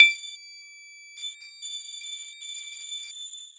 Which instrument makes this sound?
acoustic mallet percussion instrument